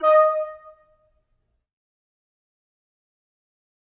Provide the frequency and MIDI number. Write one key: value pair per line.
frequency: 622.3 Hz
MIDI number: 75